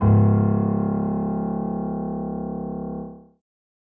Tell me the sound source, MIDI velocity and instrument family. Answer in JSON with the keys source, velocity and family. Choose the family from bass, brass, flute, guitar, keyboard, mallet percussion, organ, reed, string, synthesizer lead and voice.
{"source": "acoustic", "velocity": 75, "family": "keyboard"}